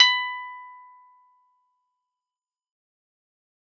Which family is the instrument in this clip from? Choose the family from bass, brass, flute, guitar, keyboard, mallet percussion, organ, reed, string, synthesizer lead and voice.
guitar